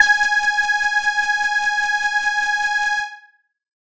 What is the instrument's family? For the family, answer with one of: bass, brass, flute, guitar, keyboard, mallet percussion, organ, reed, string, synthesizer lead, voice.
keyboard